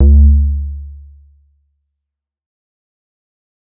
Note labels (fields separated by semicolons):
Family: bass; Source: synthesizer; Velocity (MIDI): 100; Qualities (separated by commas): dark, fast decay